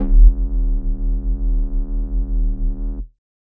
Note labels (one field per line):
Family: flute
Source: synthesizer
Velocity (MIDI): 50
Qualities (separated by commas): distorted